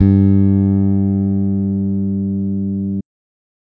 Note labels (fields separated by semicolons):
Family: bass; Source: electronic; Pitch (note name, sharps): G2; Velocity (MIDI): 50